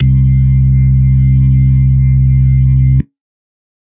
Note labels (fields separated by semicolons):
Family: organ; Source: electronic; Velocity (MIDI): 127; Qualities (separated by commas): dark